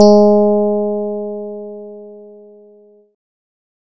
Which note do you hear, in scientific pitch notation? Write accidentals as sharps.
G#3